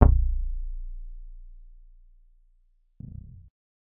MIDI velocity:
75